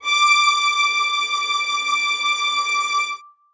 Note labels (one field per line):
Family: string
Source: acoustic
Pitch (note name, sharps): D6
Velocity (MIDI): 127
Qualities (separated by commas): reverb